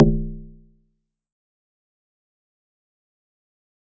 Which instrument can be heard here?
acoustic mallet percussion instrument